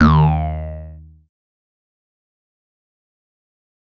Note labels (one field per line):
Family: bass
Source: synthesizer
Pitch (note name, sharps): D#2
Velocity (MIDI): 25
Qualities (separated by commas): distorted, fast decay